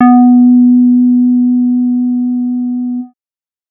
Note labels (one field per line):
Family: bass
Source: synthesizer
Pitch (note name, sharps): B3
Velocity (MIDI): 127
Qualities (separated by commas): dark